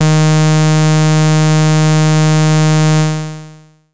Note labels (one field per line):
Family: bass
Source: synthesizer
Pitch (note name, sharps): D#3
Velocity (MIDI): 75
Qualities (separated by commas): bright, distorted, long release